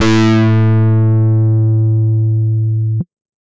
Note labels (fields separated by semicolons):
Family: guitar; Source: electronic; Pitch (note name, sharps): A2; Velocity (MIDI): 127; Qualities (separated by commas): bright, distorted